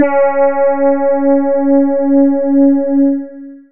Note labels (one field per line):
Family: voice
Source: synthesizer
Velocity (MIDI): 100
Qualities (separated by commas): dark, long release